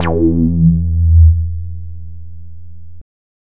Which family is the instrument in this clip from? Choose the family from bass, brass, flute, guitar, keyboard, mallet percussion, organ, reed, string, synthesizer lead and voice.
bass